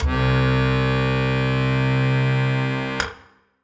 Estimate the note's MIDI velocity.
100